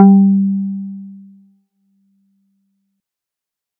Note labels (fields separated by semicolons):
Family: guitar; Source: synthesizer; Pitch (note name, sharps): G3; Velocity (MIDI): 25; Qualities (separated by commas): dark